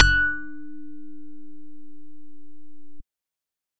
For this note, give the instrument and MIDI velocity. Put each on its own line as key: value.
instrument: synthesizer bass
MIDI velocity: 100